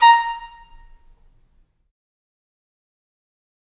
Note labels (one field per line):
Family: reed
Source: acoustic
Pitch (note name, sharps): A#5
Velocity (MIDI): 25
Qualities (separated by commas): fast decay, percussive, reverb